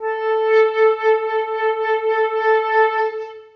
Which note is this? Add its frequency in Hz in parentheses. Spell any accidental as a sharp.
A4 (440 Hz)